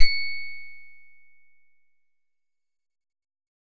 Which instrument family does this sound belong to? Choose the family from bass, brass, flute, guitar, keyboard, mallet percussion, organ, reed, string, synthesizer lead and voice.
guitar